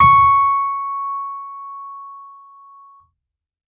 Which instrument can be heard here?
electronic keyboard